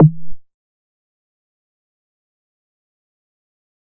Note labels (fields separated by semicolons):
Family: bass; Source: synthesizer; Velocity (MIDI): 25; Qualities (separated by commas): fast decay, percussive